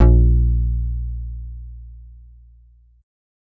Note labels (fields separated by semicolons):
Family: bass; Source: synthesizer; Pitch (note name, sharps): A#1; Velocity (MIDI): 127